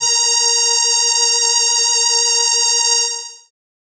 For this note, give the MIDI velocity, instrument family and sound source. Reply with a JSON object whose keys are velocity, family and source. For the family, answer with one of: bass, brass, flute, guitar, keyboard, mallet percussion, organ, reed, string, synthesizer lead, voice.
{"velocity": 127, "family": "keyboard", "source": "synthesizer"}